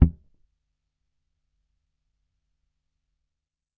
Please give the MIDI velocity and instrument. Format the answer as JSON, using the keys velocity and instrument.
{"velocity": 25, "instrument": "electronic bass"}